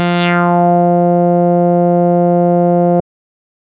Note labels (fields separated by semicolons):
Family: bass; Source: synthesizer; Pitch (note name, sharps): F3; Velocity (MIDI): 127; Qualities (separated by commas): distorted